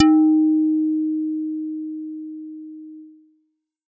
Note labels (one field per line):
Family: bass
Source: synthesizer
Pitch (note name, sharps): D#4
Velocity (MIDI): 127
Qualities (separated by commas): distorted